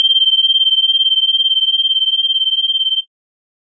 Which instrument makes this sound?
electronic organ